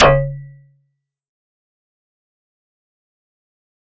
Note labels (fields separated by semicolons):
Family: mallet percussion; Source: acoustic; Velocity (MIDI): 100; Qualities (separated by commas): fast decay, percussive